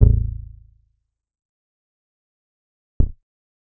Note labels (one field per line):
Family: bass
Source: synthesizer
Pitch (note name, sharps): A0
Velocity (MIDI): 50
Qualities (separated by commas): dark, fast decay, percussive